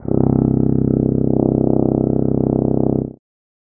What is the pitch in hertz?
32.7 Hz